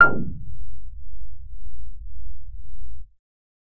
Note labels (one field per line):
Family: bass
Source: synthesizer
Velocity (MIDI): 50